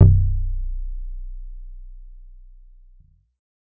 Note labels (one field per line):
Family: bass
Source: synthesizer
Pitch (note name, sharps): B0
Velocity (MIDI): 75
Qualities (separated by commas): dark